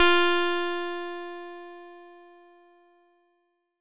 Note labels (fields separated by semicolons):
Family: bass; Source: synthesizer; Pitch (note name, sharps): F4; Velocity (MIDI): 75; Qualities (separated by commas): bright, distorted